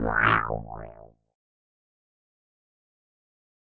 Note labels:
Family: keyboard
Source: electronic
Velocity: 75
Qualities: distorted, fast decay, non-linear envelope

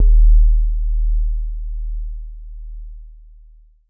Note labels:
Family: keyboard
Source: electronic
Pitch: D#1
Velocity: 100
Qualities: dark, long release

